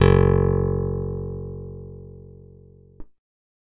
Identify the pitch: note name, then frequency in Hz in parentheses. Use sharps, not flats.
F#1 (46.25 Hz)